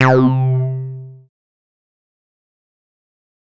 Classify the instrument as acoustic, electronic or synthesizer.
synthesizer